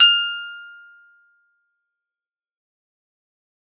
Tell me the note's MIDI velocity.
25